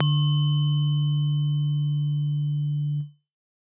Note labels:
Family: keyboard; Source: acoustic; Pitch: D3; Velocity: 50

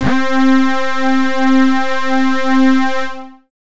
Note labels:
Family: bass; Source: synthesizer; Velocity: 100; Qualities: bright, distorted

